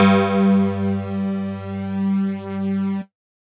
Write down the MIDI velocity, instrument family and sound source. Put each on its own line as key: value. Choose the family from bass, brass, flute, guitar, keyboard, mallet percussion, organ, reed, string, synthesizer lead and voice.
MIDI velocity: 25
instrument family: mallet percussion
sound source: electronic